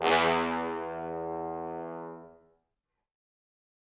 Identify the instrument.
acoustic brass instrument